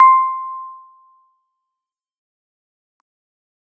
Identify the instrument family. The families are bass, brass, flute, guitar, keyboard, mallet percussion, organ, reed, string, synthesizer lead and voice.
keyboard